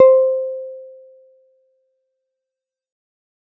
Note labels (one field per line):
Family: keyboard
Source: electronic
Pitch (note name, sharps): C5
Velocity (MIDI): 25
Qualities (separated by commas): fast decay